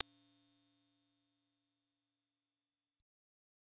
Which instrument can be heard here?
synthesizer bass